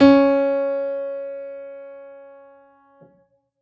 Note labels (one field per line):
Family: keyboard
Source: acoustic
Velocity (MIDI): 127